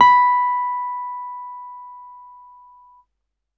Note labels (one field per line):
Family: keyboard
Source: electronic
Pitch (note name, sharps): B5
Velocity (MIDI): 127